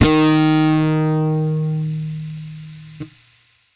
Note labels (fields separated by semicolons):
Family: bass; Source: electronic; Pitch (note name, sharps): D#3; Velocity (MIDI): 127; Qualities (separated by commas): bright, distorted